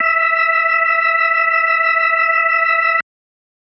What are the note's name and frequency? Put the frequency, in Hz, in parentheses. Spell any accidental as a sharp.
E5 (659.3 Hz)